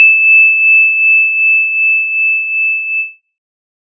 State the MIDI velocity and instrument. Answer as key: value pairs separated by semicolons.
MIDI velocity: 25; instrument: synthesizer lead